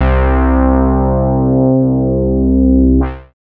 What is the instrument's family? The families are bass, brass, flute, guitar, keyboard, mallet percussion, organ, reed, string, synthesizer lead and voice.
bass